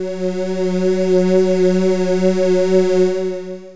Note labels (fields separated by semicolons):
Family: voice; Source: synthesizer; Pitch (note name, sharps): F#3; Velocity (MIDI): 25; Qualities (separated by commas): distorted, long release